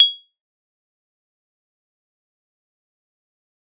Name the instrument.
acoustic mallet percussion instrument